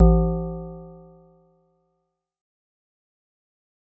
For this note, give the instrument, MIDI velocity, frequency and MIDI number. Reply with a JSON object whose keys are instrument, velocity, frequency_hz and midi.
{"instrument": "acoustic mallet percussion instrument", "velocity": 100, "frequency_hz": 55, "midi": 33}